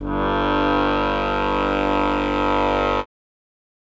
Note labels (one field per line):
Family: reed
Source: acoustic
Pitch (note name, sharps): G1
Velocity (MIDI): 50